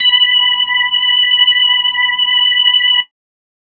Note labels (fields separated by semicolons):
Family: organ; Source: electronic; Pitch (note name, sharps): B5; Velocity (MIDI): 127